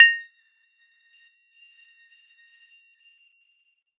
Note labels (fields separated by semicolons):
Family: mallet percussion; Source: acoustic; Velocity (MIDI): 127; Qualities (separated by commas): multiphonic, percussive